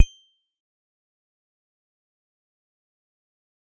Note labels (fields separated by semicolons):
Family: guitar; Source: electronic; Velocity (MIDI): 25; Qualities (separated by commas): bright, fast decay, percussive, reverb